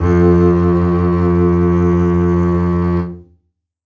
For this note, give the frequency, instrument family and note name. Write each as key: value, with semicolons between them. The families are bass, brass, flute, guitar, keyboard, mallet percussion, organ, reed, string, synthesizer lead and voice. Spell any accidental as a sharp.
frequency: 87.31 Hz; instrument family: string; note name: F2